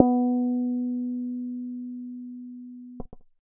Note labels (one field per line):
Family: bass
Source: synthesizer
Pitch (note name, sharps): B3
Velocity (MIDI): 50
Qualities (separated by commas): dark, reverb